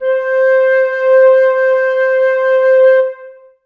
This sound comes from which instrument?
acoustic reed instrument